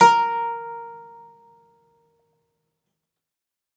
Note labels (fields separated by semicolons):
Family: guitar; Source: acoustic; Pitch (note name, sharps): A#4; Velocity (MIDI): 50; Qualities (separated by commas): reverb